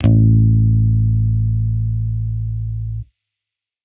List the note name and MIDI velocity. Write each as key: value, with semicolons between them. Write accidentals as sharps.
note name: A1; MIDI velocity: 50